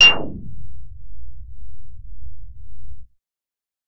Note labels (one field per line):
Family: bass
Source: synthesizer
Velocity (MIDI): 100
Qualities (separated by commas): distorted